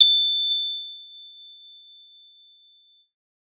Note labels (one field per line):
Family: keyboard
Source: electronic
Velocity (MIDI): 100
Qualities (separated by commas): bright